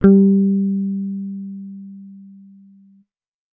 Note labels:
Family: bass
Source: electronic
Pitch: G3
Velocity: 75

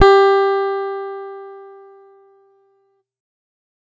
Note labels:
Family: guitar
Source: electronic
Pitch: G4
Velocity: 50

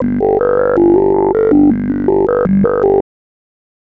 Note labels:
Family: bass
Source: synthesizer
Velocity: 100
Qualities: tempo-synced

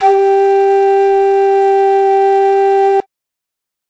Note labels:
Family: flute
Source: acoustic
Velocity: 127

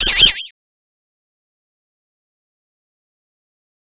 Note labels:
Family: bass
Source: synthesizer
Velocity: 127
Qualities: bright, distorted, fast decay, multiphonic, percussive

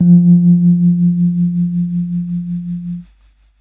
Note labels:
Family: keyboard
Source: electronic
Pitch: F3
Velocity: 25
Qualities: dark

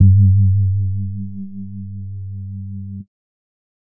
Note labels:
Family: bass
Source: synthesizer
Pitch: G2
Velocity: 25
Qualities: dark, distorted

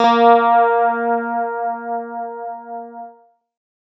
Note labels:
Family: guitar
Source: electronic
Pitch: A#3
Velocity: 75

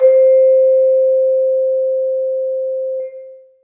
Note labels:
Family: mallet percussion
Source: acoustic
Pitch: C5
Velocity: 100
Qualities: long release, reverb

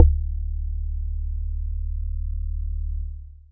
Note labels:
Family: mallet percussion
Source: acoustic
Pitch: D1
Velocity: 50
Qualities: dark

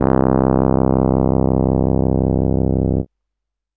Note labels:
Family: keyboard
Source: electronic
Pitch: C1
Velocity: 127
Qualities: distorted

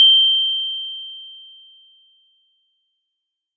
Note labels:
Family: mallet percussion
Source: acoustic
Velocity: 100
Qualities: bright

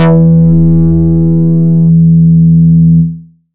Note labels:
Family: bass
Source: synthesizer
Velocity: 75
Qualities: distorted

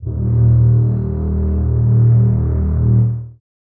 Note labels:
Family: string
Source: acoustic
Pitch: D#1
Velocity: 75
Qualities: reverb

